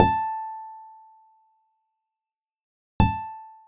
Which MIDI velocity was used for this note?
50